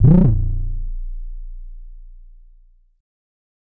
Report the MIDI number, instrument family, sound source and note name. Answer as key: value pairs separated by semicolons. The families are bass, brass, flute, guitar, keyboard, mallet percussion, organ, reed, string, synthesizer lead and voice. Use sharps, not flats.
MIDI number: 22; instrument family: bass; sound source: synthesizer; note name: A#0